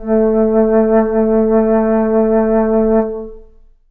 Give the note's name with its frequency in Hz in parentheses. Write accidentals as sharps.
A3 (220 Hz)